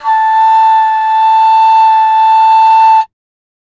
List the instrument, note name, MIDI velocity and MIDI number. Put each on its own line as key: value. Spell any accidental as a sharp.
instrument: acoustic flute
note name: A5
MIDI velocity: 75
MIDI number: 81